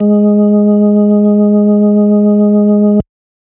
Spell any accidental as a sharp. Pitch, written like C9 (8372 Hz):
G#3 (207.7 Hz)